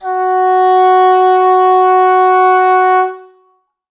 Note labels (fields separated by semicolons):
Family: reed; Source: acoustic; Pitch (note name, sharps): F#4; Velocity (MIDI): 100; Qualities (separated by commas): reverb